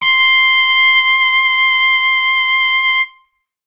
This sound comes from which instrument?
acoustic brass instrument